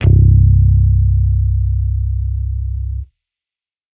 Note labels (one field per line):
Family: bass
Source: electronic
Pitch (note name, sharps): C1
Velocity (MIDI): 100